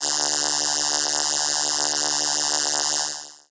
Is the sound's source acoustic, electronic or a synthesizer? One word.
synthesizer